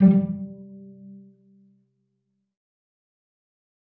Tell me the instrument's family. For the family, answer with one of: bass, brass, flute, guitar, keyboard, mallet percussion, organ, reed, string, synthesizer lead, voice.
string